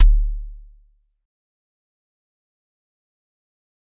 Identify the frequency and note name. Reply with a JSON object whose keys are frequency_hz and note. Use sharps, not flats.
{"frequency_hz": 36.71, "note": "D1"}